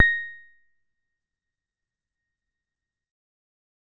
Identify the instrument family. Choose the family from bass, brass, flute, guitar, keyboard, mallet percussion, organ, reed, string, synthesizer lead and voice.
keyboard